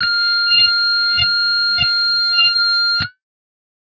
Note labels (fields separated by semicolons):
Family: guitar; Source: electronic; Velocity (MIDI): 50; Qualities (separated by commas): bright, distorted